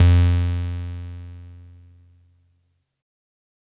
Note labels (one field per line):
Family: keyboard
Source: electronic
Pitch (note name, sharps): F2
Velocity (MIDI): 100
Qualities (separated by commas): bright, distorted